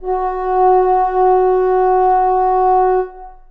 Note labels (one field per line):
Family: reed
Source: acoustic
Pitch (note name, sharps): F#4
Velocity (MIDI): 100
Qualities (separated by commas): long release, reverb